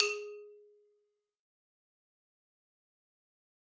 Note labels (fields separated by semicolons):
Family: mallet percussion; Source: acoustic; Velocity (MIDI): 127; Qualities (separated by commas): fast decay, percussive, reverb